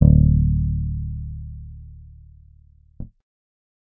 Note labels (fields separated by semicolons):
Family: bass; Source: synthesizer; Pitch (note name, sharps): D1; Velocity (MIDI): 75; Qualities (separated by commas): dark